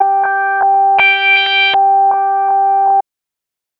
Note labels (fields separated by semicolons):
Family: bass; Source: synthesizer; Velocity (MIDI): 50; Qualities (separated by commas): tempo-synced